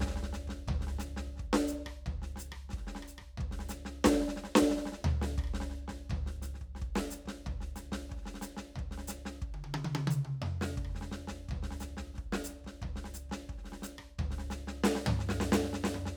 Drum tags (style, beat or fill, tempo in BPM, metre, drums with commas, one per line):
samba
beat
89 BPM
4/4
hi-hat pedal, snare, cross-stick, high tom, mid tom, floor tom, kick